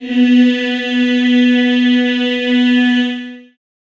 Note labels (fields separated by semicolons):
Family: voice; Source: acoustic; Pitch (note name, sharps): B3; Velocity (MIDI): 127; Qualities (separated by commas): long release, reverb